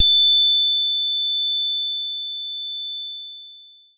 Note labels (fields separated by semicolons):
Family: guitar; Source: synthesizer; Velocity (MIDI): 127; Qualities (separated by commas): bright, long release